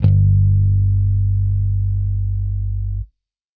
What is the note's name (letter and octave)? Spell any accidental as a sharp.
G1